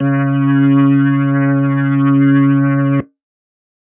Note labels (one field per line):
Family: organ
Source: electronic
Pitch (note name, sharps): C#3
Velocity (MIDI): 127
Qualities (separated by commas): distorted